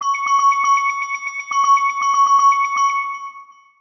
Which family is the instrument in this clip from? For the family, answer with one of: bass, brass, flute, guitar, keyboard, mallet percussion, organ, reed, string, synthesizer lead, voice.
mallet percussion